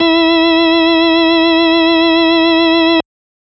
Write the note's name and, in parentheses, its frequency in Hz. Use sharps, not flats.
E4 (329.6 Hz)